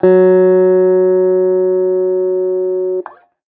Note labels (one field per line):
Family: guitar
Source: electronic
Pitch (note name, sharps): F#3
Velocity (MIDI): 25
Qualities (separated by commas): distorted